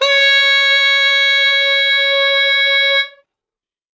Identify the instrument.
acoustic reed instrument